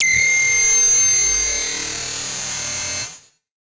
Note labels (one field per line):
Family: synthesizer lead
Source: synthesizer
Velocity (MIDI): 127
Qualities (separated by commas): bright, distorted, multiphonic, non-linear envelope